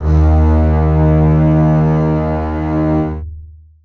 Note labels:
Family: string; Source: acoustic; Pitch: D#2; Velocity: 100; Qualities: long release, reverb

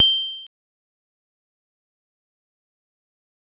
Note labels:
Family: guitar; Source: synthesizer; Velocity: 25; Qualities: dark, fast decay, percussive

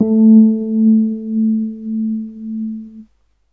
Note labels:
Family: keyboard; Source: electronic; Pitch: A3; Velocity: 50; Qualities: dark

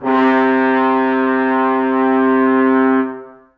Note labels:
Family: brass; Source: acoustic; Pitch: C3; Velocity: 25; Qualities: reverb

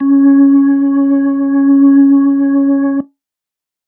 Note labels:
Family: organ; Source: electronic; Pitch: C#4; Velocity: 75

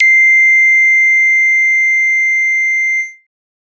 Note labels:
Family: bass; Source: synthesizer; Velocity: 25; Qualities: bright, distorted

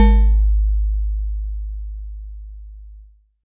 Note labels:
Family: mallet percussion; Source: acoustic; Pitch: G#1; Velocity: 50

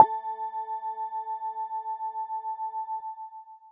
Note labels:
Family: mallet percussion; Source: electronic; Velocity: 75

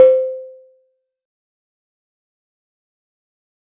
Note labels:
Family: mallet percussion; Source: acoustic; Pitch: C5; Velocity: 75; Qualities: fast decay, percussive

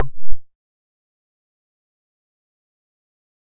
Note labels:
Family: bass; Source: synthesizer; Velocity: 25; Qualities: fast decay, percussive

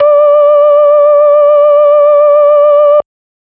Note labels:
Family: organ; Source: electronic; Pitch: D5; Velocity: 100

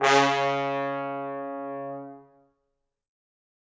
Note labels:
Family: brass; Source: acoustic; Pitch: C#3; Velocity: 25; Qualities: bright, reverb

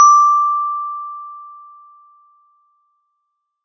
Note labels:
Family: mallet percussion; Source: acoustic; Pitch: D6; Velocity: 75

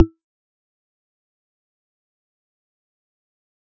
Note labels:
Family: mallet percussion; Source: acoustic; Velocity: 25; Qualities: fast decay, percussive

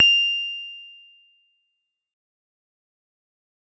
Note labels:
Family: keyboard; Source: electronic; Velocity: 25; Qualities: bright, fast decay

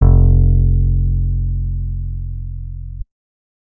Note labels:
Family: guitar; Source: acoustic; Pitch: F1; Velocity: 25

